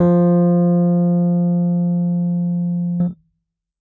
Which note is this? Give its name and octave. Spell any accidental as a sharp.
F3